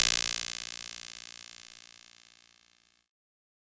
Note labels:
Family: keyboard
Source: electronic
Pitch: A#1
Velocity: 127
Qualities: bright, distorted

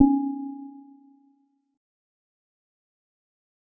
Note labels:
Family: mallet percussion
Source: synthesizer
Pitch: C#4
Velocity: 50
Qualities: fast decay, multiphonic

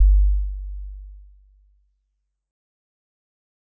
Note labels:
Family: mallet percussion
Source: acoustic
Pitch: G1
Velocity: 25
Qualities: dark, fast decay

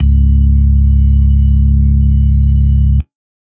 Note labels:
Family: organ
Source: electronic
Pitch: C#1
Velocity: 50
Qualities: dark

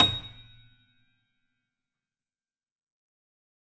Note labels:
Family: keyboard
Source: acoustic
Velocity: 127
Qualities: fast decay, percussive

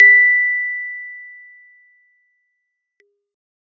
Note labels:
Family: keyboard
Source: acoustic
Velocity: 50

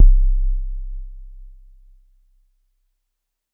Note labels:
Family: mallet percussion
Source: acoustic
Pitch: C1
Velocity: 25

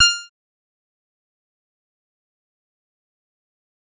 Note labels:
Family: bass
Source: synthesizer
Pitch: F6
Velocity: 127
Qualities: bright, distorted, fast decay, percussive

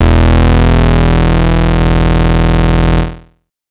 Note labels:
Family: bass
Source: synthesizer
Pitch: E1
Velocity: 25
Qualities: bright, distorted

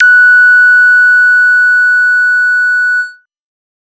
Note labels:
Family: bass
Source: synthesizer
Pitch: F#6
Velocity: 50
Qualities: bright, distorted

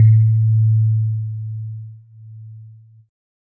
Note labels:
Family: keyboard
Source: electronic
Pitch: A2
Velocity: 25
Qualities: multiphonic

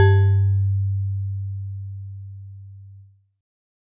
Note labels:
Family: mallet percussion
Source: acoustic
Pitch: G2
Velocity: 75

